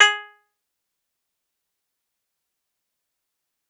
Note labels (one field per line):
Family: guitar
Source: acoustic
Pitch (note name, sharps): G#4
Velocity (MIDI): 75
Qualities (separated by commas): fast decay, percussive